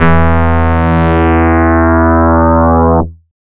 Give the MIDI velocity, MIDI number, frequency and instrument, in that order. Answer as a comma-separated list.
127, 40, 82.41 Hz, synthesizer bass